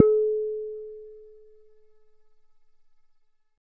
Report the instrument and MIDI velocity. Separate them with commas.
synthesizer bass, 25